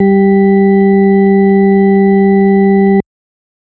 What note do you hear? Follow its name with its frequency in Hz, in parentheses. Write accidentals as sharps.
G3 (196 Hz)